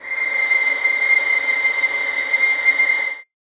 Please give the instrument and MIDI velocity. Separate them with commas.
acoustic string instrument, 25